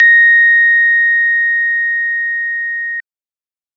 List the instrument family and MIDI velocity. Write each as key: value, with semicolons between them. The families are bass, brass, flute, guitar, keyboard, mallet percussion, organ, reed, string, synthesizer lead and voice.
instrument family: organ; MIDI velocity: 25